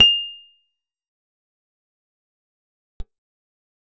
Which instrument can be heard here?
acoustic guitar